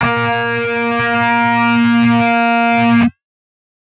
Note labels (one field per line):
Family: guitar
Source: synthesizer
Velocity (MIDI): 75